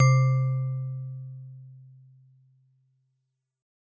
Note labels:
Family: mallet percussion; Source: acoustic; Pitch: C3; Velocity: 100

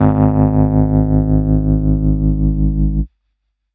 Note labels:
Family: keyboard; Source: electronic; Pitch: G#1; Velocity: 100; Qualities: distorted

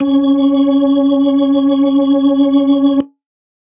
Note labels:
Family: organ; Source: electronic; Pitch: C#4; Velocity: 75; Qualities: reverb

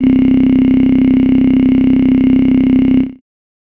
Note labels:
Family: voice; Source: synthesizer; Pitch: C1; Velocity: 100; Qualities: bright

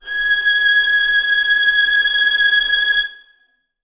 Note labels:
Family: string; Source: acoustic; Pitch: G#6; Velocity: 75; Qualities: bright, reverb

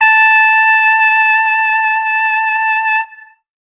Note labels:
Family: brass; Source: acoustic; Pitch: A5; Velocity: 25; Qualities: distorted

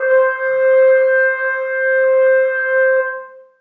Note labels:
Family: brass; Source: acoustic; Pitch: C5; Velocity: 25; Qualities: long release, reverb

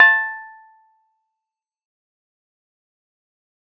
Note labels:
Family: keyboard; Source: electronic; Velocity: 50; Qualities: fast decay, percussive

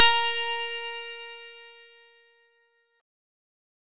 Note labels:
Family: synthesizer lead; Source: synthesizer; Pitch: A#4; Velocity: 50; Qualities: bright, distorted

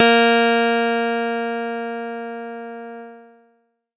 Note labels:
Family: keyboard; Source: electronic; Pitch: A#3; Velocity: 50; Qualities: distorted

